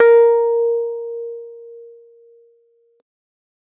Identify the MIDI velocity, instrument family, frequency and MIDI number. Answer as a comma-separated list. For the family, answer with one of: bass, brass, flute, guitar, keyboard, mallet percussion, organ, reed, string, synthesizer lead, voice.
75, keyboard, 466.2 Hz, 70